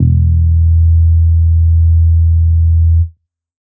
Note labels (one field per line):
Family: bass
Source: synthesizer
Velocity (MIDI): 75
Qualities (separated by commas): dark